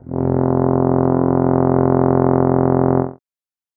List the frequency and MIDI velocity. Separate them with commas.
43.65 Hz, 100